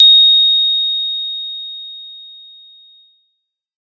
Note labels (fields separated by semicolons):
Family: mallet percussion; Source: acoustic; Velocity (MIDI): 100; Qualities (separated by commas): bright